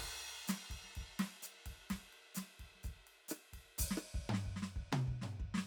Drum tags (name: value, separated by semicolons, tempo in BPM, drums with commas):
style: bossa nova; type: beat; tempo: 127 BPM; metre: 4/4; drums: ride, hi-hat pedal, snare, cross-stick, high tom, mid tom, kick